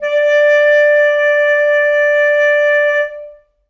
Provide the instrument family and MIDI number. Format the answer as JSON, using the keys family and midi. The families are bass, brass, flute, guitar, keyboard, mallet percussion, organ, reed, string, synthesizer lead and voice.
{"family": "reed", "midi": 74}